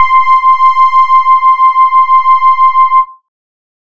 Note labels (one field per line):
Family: bass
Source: synthesizer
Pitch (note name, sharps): C6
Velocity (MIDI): 25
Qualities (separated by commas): distorted